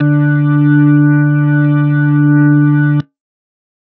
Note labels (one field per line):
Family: organ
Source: electronic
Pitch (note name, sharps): D3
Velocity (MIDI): 50